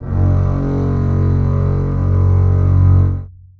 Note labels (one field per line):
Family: string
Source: acoustic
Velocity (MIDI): 127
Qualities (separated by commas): long release, reverb